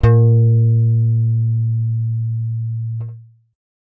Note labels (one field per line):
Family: bass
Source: synthesizer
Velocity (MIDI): 75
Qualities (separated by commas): dark